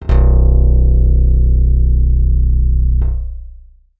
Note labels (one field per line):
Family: bass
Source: synthesizer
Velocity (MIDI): 25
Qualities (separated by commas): dark, long release